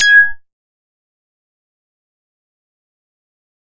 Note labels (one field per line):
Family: bass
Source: synthesizer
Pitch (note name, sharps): G#6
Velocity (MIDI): 100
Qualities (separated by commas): fast decay, percussive